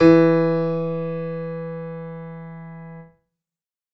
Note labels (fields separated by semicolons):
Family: keyboard; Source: acoustic; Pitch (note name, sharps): E3; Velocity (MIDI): 127; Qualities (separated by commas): reverb